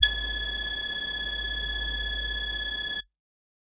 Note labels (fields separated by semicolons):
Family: voice; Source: synthesizer; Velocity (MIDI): 50; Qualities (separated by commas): multiphonic